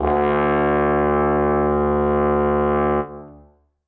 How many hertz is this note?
73.42 Hz